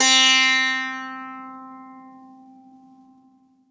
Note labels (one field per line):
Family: guitar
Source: acoustic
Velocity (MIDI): 100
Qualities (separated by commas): bright